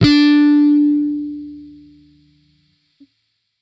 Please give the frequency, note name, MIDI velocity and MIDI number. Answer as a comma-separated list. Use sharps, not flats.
293.7 Hz, D4, 127, 62